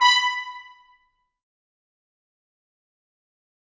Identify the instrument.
acoustic brass instrument